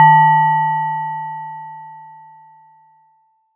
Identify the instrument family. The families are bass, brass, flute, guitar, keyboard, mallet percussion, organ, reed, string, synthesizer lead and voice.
mallet percussion